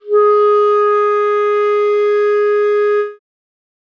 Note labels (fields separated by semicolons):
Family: reed; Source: acoustic; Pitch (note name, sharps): G#4; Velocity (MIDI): 75